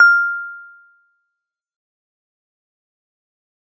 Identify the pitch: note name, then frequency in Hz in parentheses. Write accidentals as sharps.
F6 (1397 Hz)